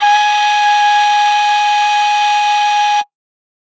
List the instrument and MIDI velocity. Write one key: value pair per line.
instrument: acoustic flute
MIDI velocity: 127